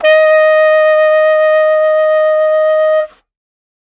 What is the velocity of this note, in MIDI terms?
25